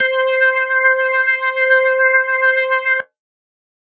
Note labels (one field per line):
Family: organ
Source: electronic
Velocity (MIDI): 50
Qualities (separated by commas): distorted